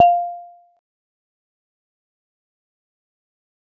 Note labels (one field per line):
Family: mallet percussion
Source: acoustic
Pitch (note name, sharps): F5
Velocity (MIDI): 25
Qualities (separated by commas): fast decay, percussive